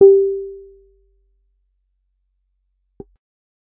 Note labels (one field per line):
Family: bass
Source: synthesizer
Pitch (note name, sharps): G4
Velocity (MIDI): 50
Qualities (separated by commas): percussive